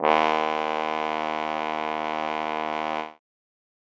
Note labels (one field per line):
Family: brass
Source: acoustic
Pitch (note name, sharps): D#2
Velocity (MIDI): 127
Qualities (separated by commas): bright